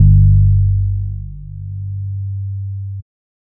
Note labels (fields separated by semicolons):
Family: bass; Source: synthesizer; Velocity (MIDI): 75